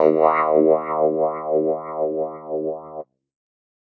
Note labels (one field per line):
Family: keyboard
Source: electronic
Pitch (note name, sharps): D#2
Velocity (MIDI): 127